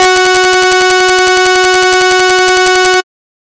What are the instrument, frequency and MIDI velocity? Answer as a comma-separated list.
synthesizer bass, 370 Hz, 127